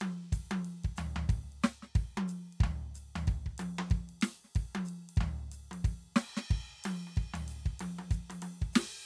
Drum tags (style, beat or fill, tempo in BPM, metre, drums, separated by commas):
swing, beat, 185 BPM, 4/4, crash, ride, hi-hat pedal, snare, high tom, floor tom, kick